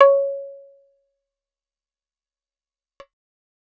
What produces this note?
acoustic guitar